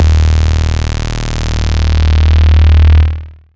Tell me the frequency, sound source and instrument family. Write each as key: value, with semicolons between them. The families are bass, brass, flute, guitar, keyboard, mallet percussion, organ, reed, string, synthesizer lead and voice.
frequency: 38.89 Hz; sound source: synthesizer; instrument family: bass